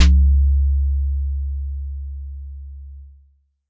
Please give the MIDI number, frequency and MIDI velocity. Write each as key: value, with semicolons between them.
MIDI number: 37; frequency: 69.3 Hz; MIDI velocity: 25